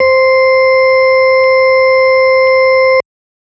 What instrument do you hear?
electronic organ